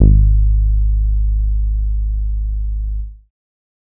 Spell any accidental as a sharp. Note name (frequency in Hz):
G#1 (51.91 Hz)